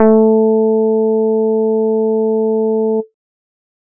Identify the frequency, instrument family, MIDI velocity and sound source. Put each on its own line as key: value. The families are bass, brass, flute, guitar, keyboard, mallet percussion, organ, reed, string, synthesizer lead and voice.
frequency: 220 Hz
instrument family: bass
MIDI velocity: 50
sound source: synthesizer